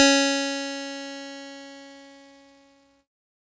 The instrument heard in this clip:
electronic keyboard